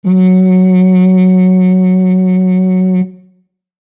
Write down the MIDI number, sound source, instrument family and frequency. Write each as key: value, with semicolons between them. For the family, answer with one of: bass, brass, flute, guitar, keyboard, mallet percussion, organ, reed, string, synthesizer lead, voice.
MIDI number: 54; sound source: acoustic; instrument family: brass; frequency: 185 Hz